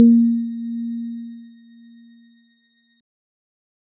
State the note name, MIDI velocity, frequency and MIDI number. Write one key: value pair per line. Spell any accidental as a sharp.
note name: A#3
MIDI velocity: 75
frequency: 233.1 Hz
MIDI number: 58